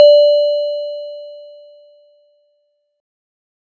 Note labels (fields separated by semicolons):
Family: mallet percussion; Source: acoustic; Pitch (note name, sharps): D5; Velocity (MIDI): 25